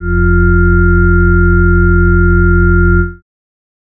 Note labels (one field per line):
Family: organ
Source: electronic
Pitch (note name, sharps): F1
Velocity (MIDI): 50